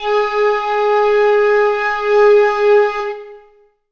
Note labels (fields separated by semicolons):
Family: flute; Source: acoustic; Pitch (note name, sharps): G#4; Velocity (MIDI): 75; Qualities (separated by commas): long release, reverb